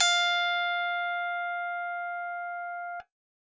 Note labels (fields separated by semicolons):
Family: keyboard; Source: electronic; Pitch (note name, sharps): F5; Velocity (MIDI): 50